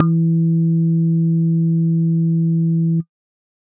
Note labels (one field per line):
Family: organ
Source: electronic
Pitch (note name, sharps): E3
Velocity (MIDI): 25